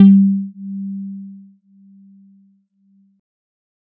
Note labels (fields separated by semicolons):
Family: keyboard; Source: electronic; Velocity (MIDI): 25